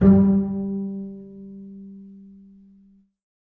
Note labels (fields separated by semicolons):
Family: string; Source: acoustic; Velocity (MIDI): 100; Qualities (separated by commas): dark, reverb